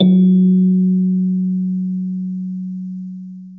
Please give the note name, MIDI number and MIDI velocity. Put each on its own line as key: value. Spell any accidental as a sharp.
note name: F#3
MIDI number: 54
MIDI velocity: 127